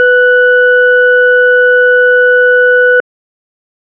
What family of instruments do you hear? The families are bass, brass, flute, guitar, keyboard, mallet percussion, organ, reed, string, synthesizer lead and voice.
organ